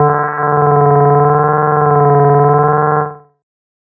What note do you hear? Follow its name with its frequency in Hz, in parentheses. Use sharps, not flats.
D3 (146.8 Hz)